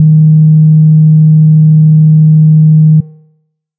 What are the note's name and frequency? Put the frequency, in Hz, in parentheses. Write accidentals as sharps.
D#3 (155.6 Hz)